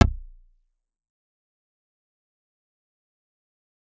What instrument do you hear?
electronic guitar